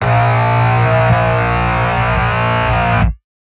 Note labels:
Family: guitar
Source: electronic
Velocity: 50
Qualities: bright, distorted

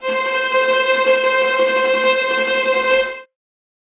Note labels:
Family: string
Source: acoustic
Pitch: C5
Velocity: 100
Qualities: bright, non-linear envelope, reverb

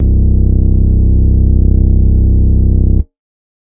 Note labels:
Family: organ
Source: electronic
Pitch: C1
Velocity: 100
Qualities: distorted

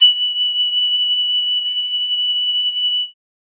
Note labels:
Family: flute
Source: acoustic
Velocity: 75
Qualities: bright

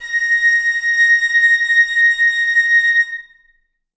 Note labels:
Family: reed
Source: acoustic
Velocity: 25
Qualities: reverb

